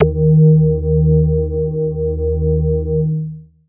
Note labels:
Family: bass; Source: synthesizer; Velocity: 50; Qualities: distorted, long release, multiphonic

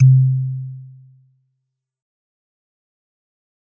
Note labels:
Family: mallet percussion; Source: acoustic; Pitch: C3; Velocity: 75; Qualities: dark, fast decay

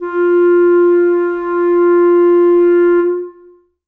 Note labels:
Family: reed; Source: acoustic; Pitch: F4; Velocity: 50; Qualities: long release, reverb

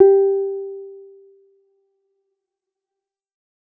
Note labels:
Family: keyboard; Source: electronic; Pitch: G4; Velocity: 25; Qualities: dark, fast decay

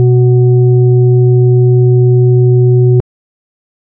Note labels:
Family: organ; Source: electronic; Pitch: B2; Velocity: 75; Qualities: dark

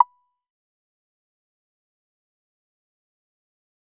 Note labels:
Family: bass; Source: synthesizer; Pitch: B5; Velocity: 75; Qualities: fast decay, percussive

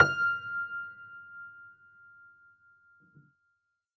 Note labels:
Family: keyboard; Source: acoustic; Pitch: F6; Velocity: 75; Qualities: reverb

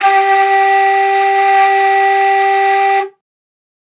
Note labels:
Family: flute; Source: acoustic; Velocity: 100

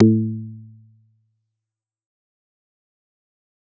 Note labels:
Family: bass; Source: synthesizer; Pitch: A2; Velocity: 127; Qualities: dark, fast decay, percussive

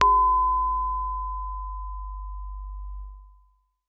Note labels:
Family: keyboard; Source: acoustic; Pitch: G1; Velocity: 100

